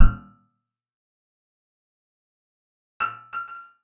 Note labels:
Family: guitar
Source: acoustic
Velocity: 127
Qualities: percussive, reverb

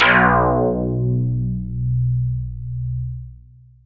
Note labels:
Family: synthesizer lead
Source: synthesizer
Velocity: 100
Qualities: long release

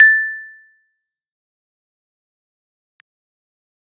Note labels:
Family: keyboard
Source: electronic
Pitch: A6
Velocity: 25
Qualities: fast decay, percussive

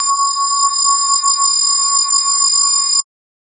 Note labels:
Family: mallet percussion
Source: electronic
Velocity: 75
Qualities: multiphonic, non-linear envelope

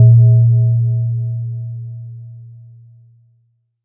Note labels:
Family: mallet percussion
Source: electronic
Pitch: A#2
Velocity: 25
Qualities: multiphonic

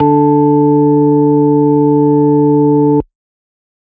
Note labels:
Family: organ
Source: electronic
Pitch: D3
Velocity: 127

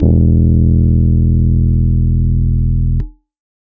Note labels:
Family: keyboard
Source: electronic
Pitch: E1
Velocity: 25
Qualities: distorted

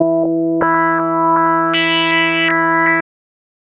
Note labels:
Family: bass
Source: synthesizer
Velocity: 25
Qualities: tempo-synced

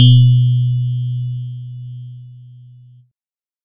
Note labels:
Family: keyboard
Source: electronic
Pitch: B2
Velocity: 100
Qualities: distorted

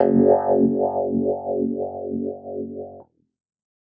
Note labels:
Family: keyboard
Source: electronic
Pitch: F#1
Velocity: 25

